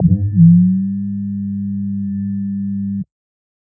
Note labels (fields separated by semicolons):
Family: bass; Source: synthesizer; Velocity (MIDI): 127